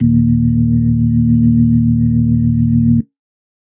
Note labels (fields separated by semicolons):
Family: organ; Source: electronic; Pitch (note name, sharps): D#1; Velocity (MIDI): 50